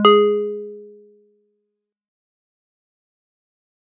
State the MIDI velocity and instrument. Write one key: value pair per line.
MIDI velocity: 50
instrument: acoustic mallet percussion instrument